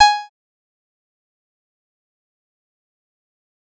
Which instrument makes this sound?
synthesizer bass